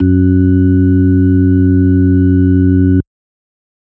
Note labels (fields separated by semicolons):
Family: organ; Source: electronic; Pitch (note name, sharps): F#2; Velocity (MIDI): 75; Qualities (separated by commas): dark